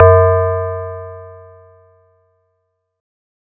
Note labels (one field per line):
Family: mallet percussion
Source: acoustic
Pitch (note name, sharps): F#2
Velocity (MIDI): 50